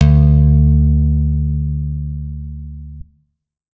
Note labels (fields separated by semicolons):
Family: guitar; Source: electronic; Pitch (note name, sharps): D2; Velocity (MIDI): 100; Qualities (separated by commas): reverb